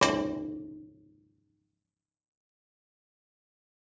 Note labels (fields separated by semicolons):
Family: guitar; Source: acoustic; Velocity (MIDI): 100; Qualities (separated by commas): fast decay